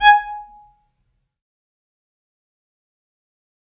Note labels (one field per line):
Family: string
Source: acoustic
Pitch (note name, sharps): G#5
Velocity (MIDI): 50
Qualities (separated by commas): fast decay, percussive, reverb